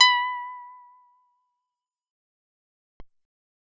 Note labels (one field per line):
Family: bass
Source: synthesizer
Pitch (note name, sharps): B5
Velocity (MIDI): 127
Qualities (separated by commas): fast decay, percussive